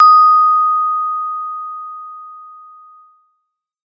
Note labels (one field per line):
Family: mallet percussion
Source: acoustic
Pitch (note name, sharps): D#6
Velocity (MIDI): 100